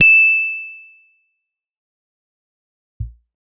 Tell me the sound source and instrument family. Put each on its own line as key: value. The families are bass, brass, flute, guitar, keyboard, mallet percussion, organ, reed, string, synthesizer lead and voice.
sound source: electronic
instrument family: guitar